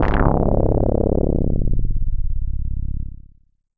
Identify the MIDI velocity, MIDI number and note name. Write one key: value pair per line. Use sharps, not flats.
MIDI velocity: 100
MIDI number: 13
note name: C#0